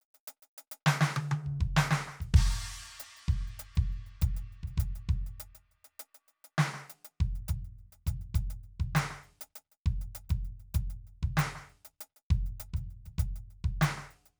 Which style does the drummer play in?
hip-hop